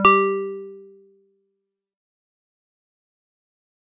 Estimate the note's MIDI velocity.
75